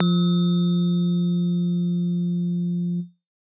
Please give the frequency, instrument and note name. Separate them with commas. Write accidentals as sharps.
174.6 Hz, acoustic keyboard, F3